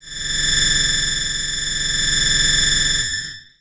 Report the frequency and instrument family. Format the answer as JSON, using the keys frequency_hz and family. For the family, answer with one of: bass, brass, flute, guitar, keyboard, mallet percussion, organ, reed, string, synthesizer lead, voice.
{"frequency_hz": 1760, "family": "bass"}